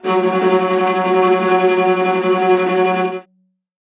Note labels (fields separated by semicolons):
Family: string; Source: acoustic; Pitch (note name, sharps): F#3; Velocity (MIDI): 127; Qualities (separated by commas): non-linear envelope, reverb